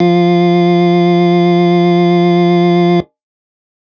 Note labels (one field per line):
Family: organ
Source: electronic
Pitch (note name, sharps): F3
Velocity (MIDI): 127